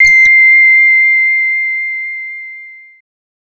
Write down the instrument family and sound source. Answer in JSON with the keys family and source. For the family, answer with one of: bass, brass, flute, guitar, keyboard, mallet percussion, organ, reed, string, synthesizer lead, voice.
{"family": "bass", "source": "synthesizer"}